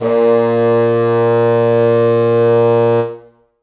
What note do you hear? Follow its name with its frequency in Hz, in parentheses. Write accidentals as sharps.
A#2 (116.5 Hz)